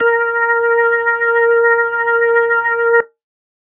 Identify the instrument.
electronic organ